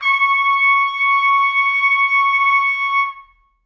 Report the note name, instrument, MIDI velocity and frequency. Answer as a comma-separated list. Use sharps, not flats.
C#6, acoustic brass instrument, 50, 1109 Hz